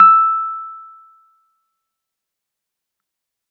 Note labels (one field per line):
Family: keyboard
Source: electronic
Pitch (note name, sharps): E6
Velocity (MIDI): 50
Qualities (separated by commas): fast decay